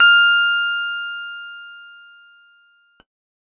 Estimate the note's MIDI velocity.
127